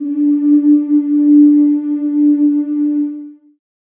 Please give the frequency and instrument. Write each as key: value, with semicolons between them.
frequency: 293.7 Hz; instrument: acoustic voice